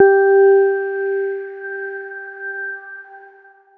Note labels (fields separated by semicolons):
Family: keyboard; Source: electronic; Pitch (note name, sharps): G4; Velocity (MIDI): 75; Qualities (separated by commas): dark, long release